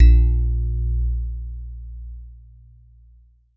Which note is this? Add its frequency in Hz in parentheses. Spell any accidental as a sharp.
A#1 (58.27 Hz)